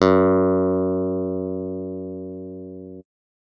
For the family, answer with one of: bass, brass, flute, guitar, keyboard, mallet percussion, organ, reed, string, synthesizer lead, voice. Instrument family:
keyboard